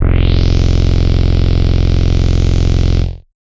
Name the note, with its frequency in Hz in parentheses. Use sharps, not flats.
F0 (21.83 Hz)